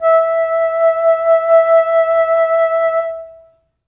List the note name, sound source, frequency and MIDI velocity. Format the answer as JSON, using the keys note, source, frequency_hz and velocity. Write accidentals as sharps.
{"note": "E5", "source": "acoustic", "frequency_hz": 659.3, "velocity": 25}